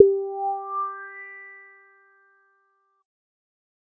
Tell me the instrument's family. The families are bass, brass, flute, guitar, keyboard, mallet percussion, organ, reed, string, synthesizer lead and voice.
bass